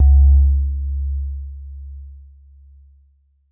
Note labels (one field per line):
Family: keyboard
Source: electronic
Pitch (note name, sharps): C#2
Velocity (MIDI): 50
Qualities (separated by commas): dark